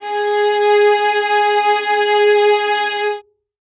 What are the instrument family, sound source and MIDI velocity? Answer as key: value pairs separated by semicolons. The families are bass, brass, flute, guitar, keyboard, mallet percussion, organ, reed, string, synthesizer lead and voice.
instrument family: string; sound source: acoustic; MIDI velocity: 75